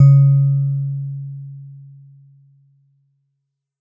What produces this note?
acoustic mallet percussion instrument